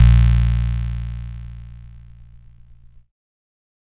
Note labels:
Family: keyboard; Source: electronic; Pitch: A#1; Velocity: 127; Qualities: bright, distorted

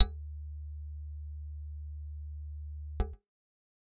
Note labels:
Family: guitar; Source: acoustic; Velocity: 100; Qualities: bright

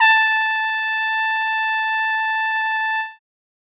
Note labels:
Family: brass; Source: acoustic; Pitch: A5; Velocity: 127; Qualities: bright

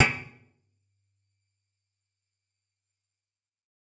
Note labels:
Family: guitar; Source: electronic; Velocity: 25; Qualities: percussive, reverb

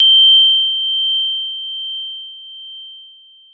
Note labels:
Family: keyboard; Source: electronic; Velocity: 100; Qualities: bright, long release

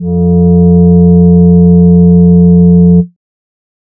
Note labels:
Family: voice; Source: synthesizer; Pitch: F2; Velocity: 75; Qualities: dark

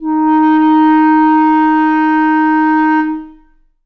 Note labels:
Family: reed; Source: acoustic; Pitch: D#4; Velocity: 25; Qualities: long release, reverb

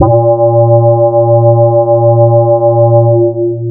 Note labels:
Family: bass; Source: synthesizer; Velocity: 50; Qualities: long release

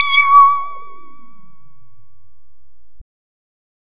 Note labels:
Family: bass; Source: synthesizer; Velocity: 100; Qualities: bright, distorted

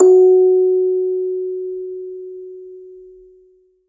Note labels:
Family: mallet percussion; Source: acoustic; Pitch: F#4; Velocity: 127; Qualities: reverb

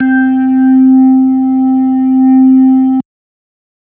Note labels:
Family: organ; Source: electronic; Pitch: C4; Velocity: 75

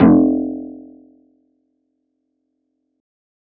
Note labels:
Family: guitar; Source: synthesizer; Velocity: 100

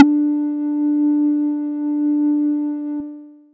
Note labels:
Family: bass; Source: synthesizer; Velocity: 50; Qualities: multiphonic

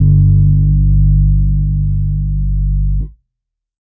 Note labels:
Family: keyboard; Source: electronic; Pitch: G1; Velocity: 50; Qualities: dark

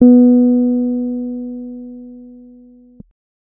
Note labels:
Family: keyboard; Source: electronic; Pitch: B3; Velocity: 50; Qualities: dark

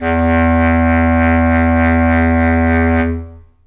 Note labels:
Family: reed; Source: acoustic; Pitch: E2; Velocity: 25; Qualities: long release, reverb

